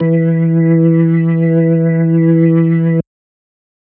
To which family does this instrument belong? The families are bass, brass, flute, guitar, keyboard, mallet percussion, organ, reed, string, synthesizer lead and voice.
organ